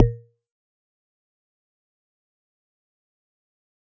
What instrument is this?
acoustic mallet percussion instrument